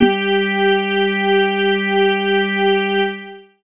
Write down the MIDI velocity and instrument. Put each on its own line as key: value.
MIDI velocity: 50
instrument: electronic organ